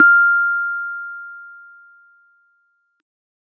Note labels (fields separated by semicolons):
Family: keyboard; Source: electronic; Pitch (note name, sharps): F6; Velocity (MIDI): 50